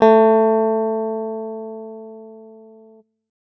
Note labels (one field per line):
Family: guitar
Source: electronic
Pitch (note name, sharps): A3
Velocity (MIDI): 50